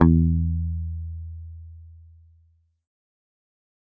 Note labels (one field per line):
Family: guitar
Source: electronic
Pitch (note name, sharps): E2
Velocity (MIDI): 127